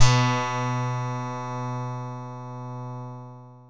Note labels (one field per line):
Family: guitar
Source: synthesizer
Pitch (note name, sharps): B2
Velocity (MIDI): 50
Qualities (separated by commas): bright, long release